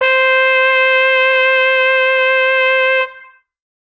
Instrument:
acoustic brass instrument